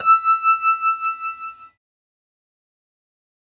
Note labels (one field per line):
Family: keyboard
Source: synthesizer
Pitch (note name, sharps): E6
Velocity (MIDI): 127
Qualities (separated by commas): fast decay